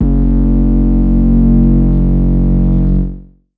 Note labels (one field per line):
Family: synthesizer lead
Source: synthesizer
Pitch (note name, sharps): F#1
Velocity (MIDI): 75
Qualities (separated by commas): distorted, multiphonic, non-linear envelope